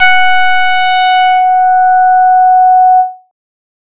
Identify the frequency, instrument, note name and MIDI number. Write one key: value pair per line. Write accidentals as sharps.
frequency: 740 Hz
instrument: synthesizer bass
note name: F#5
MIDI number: 78